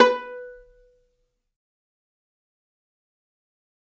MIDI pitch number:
71